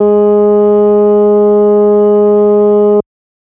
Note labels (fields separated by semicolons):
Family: organ; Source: electronic; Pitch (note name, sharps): G#3; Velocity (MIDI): 127